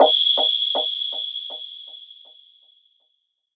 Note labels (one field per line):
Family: synthesizer lead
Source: synthesizer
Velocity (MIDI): 50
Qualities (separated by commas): bright, non-linear envelope, reverb